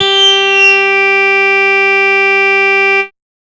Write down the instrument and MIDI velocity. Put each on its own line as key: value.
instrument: synthesizer bass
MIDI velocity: 50